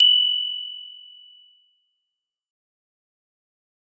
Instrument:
acoustic mallet percussion instrument